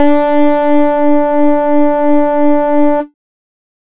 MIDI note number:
62